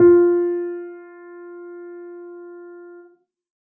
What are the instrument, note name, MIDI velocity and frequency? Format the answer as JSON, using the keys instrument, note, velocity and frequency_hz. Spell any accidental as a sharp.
{"instrument": "acoustic keyboard", "note": "F4", "velocity": 50, "frequency_hz": 349.2}